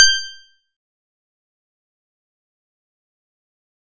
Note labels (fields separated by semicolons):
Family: guitar; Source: acoustic; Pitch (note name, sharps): G6; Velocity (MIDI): 25; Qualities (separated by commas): bright, distorted, fast decay, percussive